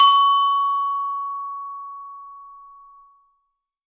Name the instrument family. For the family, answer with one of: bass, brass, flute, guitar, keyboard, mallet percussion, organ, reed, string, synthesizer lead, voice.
mallet percussion